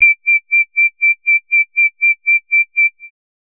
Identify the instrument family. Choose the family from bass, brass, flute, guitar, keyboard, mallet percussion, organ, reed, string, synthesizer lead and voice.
bass